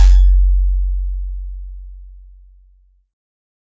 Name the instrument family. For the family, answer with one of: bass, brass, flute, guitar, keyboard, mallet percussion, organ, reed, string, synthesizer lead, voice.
keyboard